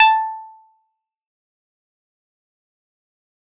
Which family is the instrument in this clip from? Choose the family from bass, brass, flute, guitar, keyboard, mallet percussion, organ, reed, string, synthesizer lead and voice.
keyboard